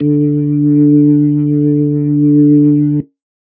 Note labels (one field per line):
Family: organ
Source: electronic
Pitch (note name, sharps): D3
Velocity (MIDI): 100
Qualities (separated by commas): dark